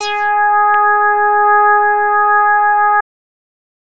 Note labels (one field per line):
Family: bass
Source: synthesizer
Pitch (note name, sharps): G#4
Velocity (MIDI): 100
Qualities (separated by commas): distorted